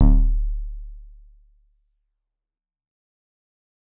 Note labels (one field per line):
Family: guitar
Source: electronic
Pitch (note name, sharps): D1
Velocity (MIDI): 50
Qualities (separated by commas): dark, fast decay, reverb